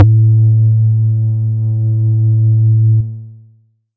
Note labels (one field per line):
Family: bass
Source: synthesizer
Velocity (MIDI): 50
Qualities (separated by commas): long release, multiphonic